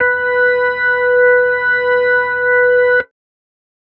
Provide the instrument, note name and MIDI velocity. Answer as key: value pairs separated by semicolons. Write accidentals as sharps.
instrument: electronic organ; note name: B4; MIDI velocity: 25